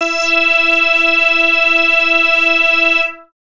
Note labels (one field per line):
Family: bass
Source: synthesizer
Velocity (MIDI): 127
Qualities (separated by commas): bright, distorted